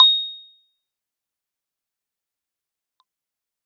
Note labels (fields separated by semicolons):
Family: keyboard; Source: electronic; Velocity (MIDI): 100; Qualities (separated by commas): bright, fast decay, percussive